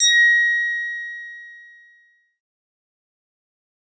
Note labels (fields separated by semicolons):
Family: synthesizer lead; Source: synthesizer; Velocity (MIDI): 100; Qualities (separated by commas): distorted, fast decay